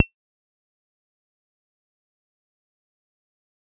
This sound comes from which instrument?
synthesizer bass